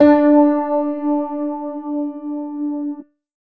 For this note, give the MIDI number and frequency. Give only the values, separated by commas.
62, 293.7 Hz